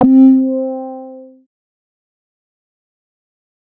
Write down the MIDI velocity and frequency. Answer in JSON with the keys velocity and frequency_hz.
{"velocity": 75, "frequency_hz": 261.6}